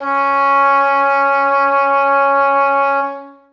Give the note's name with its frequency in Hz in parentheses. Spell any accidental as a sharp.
C#4 (277.2 Hz)